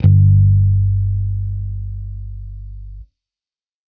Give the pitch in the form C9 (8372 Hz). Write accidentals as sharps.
G1 (49 Hz)